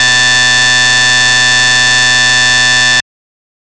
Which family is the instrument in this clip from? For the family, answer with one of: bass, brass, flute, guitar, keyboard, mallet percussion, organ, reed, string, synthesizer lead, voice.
organ